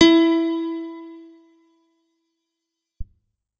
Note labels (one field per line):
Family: guitar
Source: electronic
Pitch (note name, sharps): E4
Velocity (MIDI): 75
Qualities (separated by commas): bright, fast decay, reverb